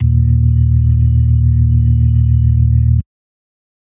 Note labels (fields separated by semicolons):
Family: organ; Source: electronic; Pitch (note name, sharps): D#1; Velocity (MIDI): 75; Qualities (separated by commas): dark